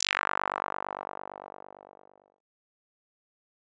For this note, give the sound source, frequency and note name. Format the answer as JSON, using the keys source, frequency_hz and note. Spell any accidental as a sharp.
{"source": "synthesizer", "frequency_hz": 49, "note": "G1"}